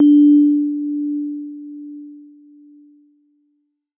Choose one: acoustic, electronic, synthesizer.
electronic